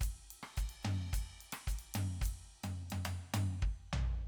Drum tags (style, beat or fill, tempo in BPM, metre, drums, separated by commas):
calypso, beat, 108 BPM, 4/4, ride, ride bell, hi-hat pedal, cross-stick, high tom, floor tom, kick